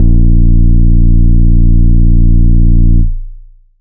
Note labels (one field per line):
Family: bass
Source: synthesizer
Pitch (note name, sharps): A#0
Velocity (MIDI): 127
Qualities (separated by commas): long release